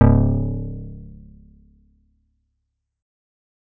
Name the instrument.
synthesizer bass